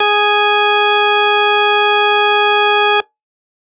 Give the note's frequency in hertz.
415.3 Hz